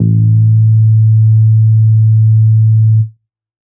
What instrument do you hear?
synthesizer bass